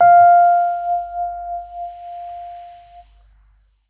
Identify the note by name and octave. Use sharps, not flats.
F5